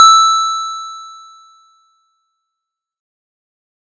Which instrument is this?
electronic keyboard